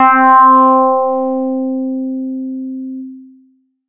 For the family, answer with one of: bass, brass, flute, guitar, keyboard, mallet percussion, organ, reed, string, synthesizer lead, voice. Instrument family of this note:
bass